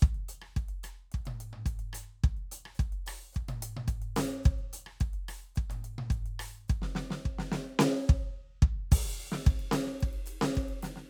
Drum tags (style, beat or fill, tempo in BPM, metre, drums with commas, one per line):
calypso
beat
108 BPM
4/4
ride, closed hi-hat, open hi-hat, hi-hat pedal, snare, cross-stick, high tom, kick